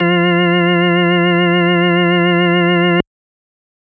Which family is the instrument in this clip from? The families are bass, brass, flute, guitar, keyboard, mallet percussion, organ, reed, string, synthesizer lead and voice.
organ